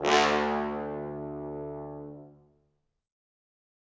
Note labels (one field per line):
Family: brass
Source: acoustic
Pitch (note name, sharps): D2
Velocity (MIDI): 50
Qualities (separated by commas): bright, reverb